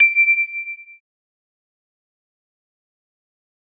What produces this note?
electronic organ